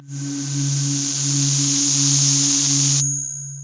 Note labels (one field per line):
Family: voice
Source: synthesizer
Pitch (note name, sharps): C#3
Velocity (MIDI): 127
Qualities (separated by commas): distorted, long release